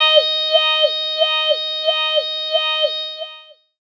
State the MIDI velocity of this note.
100